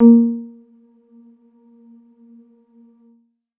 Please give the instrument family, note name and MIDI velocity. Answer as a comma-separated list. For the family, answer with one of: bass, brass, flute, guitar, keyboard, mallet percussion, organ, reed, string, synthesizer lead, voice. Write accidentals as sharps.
keyboard, A#3, 127